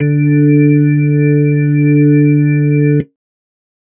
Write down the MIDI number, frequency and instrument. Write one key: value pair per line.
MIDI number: 50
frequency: 146.8 Hz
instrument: electronic organ